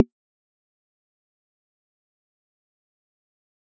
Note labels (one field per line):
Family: mallet percussion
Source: acoustic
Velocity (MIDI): 25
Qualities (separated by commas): fast decay, percussive